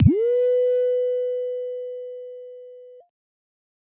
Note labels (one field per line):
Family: bass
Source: synthesizer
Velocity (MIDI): 25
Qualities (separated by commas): bright, distorted, multiphonic